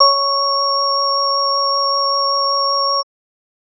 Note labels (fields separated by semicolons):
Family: organ; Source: electronic; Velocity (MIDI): 50; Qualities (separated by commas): multiphonic